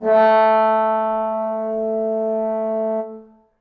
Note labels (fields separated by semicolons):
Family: brass; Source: acoustic; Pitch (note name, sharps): A3; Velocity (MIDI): 100; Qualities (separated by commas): bright, reverb